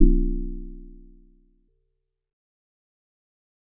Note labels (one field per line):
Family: mallet percussion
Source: synthesizer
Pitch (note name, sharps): B0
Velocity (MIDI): 25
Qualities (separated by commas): fast decay, multiphonic